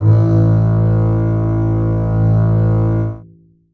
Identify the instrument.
acoustic string instrument